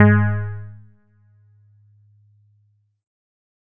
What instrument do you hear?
electronic keyboard